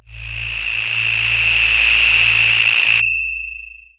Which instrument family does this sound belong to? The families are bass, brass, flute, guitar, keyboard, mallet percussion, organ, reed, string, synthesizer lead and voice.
voice